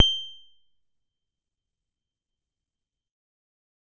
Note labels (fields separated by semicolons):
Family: keyboard; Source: electronic; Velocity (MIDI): 25; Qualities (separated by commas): fast decay, percussive, reverb